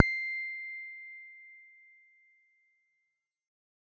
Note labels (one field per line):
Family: guitar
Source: electronic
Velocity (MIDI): 75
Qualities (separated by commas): reverb